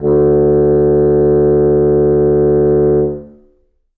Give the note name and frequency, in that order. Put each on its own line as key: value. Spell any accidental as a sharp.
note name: D2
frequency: 73.42 Hz